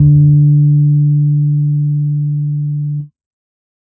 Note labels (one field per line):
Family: keyboard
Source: electronic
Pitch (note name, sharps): D3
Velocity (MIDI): 50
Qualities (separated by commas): dark